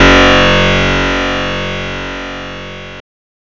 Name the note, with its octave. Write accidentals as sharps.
F#1